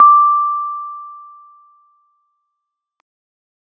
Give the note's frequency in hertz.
1175 Hz